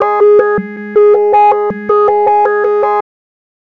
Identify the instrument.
synthesizer bass